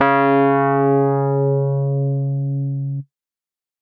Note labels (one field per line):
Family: keyboard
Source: electronic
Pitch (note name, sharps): C#3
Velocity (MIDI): 75